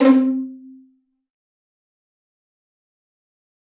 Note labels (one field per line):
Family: string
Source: acoustic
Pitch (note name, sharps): C4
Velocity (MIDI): 25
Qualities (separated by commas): bright, fast decay, reverb